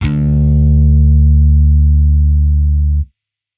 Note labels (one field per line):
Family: bass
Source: electronic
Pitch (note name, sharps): D2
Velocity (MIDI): 127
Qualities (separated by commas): distorted